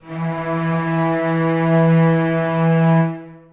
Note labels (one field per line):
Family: string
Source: acoustic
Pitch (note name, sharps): E3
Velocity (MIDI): 50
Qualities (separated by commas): long release, reverb